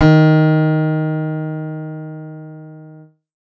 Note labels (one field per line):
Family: keyboard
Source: synthesizer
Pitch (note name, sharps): D#3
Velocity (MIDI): 127